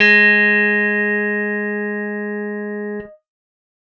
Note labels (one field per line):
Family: guitar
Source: electronic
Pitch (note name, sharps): G#3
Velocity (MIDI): 100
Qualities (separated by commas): reverb